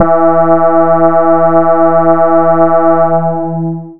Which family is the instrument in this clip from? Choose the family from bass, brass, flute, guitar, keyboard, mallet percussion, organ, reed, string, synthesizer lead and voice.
bass